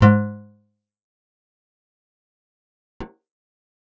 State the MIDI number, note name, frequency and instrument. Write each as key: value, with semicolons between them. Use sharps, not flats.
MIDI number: 44; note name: G#2; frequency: 103.8 Hz; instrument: acoustic guitar